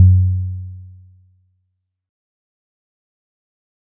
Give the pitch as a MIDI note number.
42